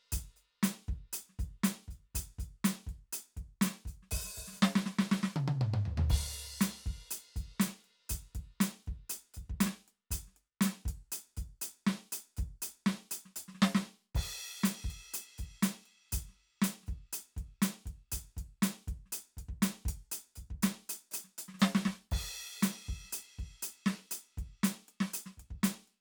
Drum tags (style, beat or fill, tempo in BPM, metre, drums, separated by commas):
rock, beat, 120 BPM, 4/4, crash, closed hi-hat, open hi-hat, hi-hat pedal, snare, high tom, mid tom, floor tom, kick